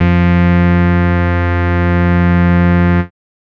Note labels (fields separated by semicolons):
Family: bass; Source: synthesizer; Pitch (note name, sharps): F2; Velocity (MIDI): 25; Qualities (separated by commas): bright, distorted